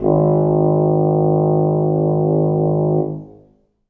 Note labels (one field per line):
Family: brass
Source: acoustic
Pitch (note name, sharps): G#1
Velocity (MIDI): 25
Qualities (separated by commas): dark, reverb